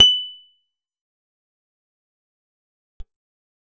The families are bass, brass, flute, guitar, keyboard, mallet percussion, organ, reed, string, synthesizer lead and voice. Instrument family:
guitar